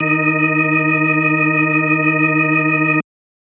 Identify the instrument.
electronic organ